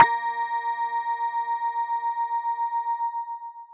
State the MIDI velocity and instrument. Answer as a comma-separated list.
100, electronic mallet percussion instrument